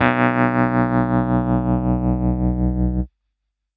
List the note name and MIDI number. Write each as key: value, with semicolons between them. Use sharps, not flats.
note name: B1; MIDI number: 35